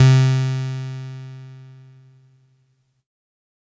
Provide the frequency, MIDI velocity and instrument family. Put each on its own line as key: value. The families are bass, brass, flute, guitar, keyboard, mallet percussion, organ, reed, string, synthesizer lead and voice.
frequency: 130.8 Hz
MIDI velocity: 75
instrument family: keyboard